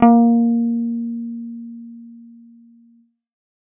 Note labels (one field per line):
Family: bass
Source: synthesizer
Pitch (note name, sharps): A#3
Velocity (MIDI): 50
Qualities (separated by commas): dark